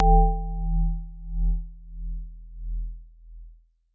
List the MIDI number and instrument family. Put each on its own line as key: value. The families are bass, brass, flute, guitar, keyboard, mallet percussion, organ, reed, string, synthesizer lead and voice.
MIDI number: 28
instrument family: mallet percussion